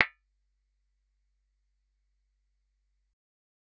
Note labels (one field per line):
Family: bass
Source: synthesizer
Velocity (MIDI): 25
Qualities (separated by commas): percussive